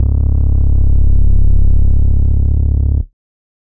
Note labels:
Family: bass; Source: synthesizer; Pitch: C#1; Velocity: 127; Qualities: distorted

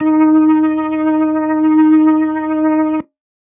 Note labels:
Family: organ; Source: electronic; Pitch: D#4; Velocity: 50

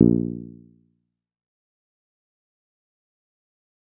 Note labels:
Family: bass; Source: synthesizer; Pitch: A#1; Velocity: 127; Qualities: dark, fast decay, percussive

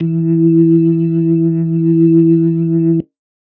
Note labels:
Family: organ; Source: electronic; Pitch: E3; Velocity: 127; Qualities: dark

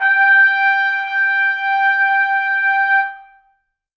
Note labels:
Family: brass; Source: acoustic; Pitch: G5; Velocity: 75; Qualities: reverb

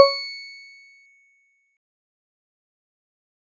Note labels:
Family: mallet percussion; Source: acoustic; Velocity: 25; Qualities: fast decay, percussive

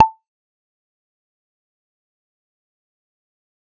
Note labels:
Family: bass; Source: synthesizer; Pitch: A5; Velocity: 100; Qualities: fast decay, percussive

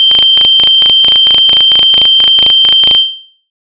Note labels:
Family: bass; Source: synthesizer; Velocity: 25; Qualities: bright

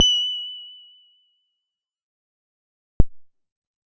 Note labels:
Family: bass; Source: synthesizer; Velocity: 25; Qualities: fast decay

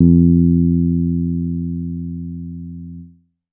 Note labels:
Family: bass; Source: synthesizer; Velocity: 50; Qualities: dark

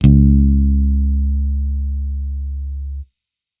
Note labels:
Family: bass; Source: electronic; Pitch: C#2; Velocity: 25; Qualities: distorted

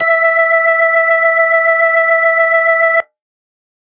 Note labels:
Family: organ; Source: electronic; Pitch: E5; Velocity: 25

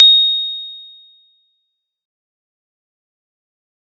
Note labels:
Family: mallet percussion; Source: acoustic; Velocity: 100; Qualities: bright, fast decay

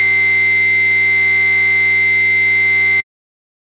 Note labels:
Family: bass; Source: synthesizer; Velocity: 50; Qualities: bright, distorted

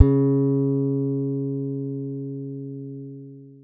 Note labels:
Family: guitar; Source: acoustic; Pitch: C#3; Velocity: 100; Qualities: dark, long release

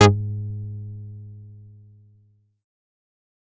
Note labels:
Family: bass; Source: synthesizer; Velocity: 100; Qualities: distorted, fast decay

